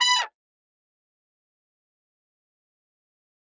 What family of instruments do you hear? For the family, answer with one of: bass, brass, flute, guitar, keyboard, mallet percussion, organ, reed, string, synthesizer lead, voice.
brass